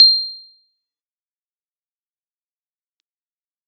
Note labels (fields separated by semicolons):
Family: keyboard; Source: electronic; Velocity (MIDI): 50; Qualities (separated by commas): bright, fast decay, percussive